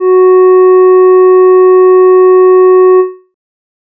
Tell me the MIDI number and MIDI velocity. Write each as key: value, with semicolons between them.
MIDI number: 66; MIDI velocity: 127